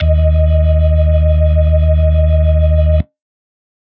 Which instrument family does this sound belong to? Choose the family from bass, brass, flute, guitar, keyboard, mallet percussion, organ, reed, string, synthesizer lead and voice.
organ